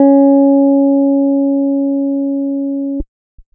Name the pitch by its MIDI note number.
61